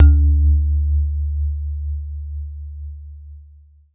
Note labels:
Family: mallet percussion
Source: acoustic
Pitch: D2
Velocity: 100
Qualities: long release

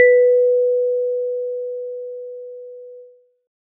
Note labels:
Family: mallet percussion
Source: acoustic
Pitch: B4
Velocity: 25

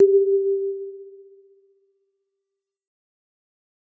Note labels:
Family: mallet percussion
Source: acoustic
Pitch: G4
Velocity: 100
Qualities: dark, fast decay

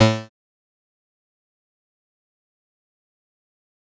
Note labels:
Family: bass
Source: synthesizer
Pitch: A2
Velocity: 100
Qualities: bright, distorted, fast decay, percussive

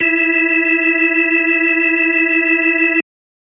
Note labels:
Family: organ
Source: electronic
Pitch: E4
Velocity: 25

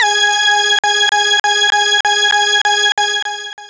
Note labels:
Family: synthesizer lead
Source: synthesizer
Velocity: 50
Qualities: bright, long release

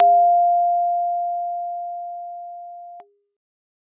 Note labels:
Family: keyboard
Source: acoustic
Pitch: F5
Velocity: 25

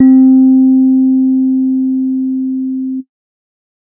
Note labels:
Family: keyboard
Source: electronic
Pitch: C4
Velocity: 127

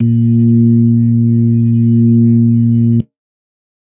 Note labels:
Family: organ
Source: electronic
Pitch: A#2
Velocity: 25

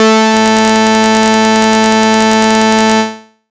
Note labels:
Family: bass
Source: synthesizer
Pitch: A3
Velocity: 25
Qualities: bright, distorted

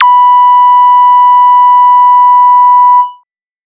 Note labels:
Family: bass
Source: synthesizer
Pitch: B5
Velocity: 127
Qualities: distorted

